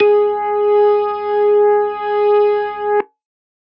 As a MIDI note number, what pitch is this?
68